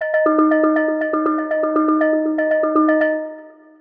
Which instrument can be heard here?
synthesizer mallet percussion instrument